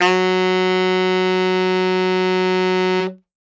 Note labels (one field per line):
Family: reed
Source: acoustic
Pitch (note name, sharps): F#3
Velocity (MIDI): 127